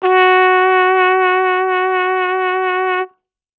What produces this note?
acoustic brass instrument